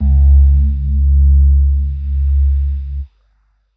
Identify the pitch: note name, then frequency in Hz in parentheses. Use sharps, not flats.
C#2 (69.3 Hz)